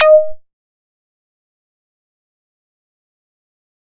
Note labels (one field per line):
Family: bass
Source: synthesizer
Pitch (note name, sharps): D#5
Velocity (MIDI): 75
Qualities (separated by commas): fast decay, percussive